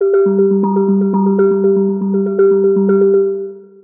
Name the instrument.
synthesizer mallet percussion instrument